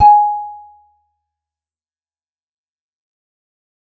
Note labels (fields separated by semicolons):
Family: guitar; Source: acoustic; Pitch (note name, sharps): G#5; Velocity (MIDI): 75; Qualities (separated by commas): fast decay, percussive